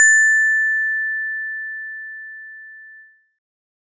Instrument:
acoustic mallet percussion instrument